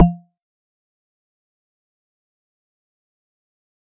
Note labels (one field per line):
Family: mallet percussion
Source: acoustic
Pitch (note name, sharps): F3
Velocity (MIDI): 50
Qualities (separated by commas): fast decay, percussive